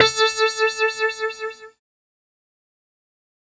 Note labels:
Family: keyboard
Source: synthesizer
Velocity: 100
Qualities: distorted, fast decay

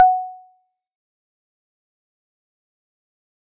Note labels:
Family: mallet percussion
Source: acoustic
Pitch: F#5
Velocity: 127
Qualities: fast decay, percussive

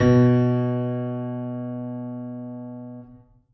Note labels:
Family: keyboard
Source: acoustic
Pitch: B2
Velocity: 127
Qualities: reverb

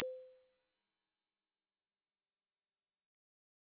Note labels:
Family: bass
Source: synthesizer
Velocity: 50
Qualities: bright

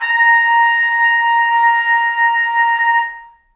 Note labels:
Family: brass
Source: acoustic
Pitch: A#5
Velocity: 25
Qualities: reverb

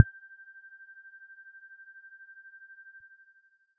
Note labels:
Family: mallet percussion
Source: electronic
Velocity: 25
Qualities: percussive

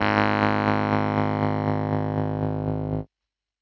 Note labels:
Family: keyboard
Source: electronic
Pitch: G#1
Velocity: 127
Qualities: distorted, tempo-synced

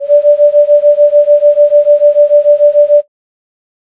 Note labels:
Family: flute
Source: synthesizer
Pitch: D5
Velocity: 50

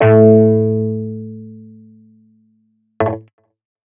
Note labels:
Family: guitar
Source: electronic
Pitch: A2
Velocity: 25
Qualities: distorted

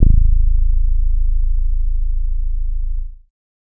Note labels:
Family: bass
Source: synthesizer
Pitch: A0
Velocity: 50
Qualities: dark

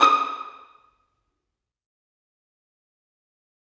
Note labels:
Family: string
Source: acoustic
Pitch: D#6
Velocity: 100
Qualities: fast decay, percussive, reverb

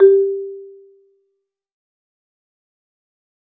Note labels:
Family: mallet percussion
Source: acoustic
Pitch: G4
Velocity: 75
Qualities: dark, fast decay, percussive, reverb

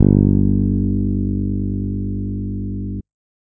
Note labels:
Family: bass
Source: electronic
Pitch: G1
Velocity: 100

